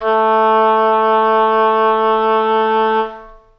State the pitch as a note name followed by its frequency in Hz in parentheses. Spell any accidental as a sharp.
A3 (220 Hz)